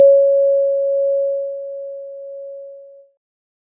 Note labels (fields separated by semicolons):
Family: keyboard; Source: electronic; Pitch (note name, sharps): C#5; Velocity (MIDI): 127; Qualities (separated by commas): multiphonic